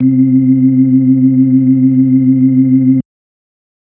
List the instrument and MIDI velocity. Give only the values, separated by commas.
electronic organ, 100